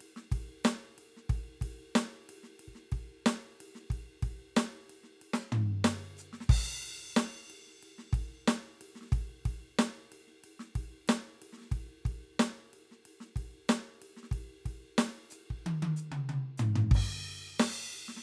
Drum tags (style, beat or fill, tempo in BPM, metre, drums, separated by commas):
funk rock, beat, 92 BPM, 4/4, crash, ride, ride bell, hi-hat pedal, snare, cross-stick, high tom, mid tom, floor tom, kick